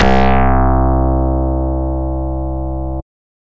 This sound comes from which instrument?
synthesizer bass